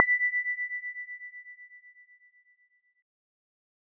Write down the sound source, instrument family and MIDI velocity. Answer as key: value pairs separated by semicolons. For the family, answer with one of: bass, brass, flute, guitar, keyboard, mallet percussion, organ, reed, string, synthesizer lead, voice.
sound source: electronic; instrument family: keyboard; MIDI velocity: 25